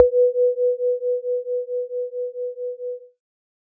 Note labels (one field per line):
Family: synthesizer lead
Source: synthesizer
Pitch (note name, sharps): B4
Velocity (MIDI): 50